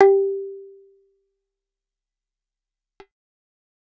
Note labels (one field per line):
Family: guitar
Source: acoustic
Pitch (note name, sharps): G4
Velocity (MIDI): 100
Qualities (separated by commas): fast decay, percussive